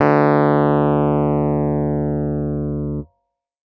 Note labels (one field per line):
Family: keyboard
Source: electronic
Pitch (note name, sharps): D2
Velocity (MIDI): 127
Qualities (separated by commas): distorted